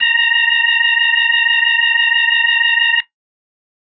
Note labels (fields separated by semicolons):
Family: organ; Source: electronic; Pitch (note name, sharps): A#5; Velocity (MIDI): 50; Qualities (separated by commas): bright